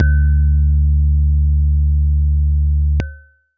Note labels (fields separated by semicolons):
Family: keyboard; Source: electronic; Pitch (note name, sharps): D2; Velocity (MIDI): 50